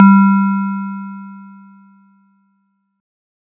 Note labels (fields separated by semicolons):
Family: mallet percussion; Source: acoustic; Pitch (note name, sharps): G3; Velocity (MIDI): 25